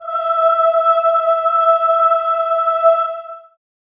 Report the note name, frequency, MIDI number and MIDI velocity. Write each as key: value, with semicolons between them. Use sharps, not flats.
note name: E5; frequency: 659.3 Hz; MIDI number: 76; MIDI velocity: 75